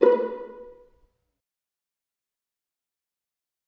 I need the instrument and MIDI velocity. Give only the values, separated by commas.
acoustic string instrument, 75